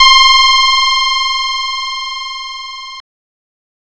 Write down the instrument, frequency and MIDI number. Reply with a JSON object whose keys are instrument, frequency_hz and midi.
{"instrument": "synthesizer guitar", "frequency_hz": 1047, "midi": 84}